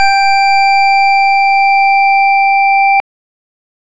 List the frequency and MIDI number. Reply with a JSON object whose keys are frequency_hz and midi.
{"frequency_hz": 784, "midi": 79}